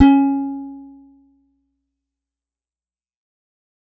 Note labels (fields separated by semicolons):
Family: guitar; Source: acoustic; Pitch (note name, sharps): C#4; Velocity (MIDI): 100; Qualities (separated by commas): fast decay